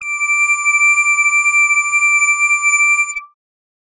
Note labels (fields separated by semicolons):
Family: bass; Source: synthesizer; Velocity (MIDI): 127; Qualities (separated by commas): bright, distorted, non-linear envelope